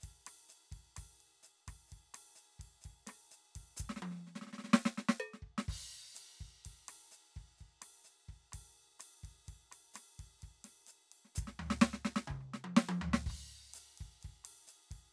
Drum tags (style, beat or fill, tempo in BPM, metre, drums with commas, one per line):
bossa nova
beat
127 BPM
4/4
crash, ride, hi-hat pedal, percussion, snare, cross-stick, high tom, mid tom, floor tom, kick